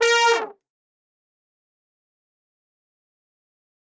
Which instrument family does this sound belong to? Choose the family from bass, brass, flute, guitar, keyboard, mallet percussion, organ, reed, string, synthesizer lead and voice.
brass